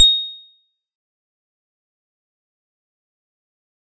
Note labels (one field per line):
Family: mallet percussion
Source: acoustic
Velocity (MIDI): 127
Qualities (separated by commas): bright, fast decay, percussive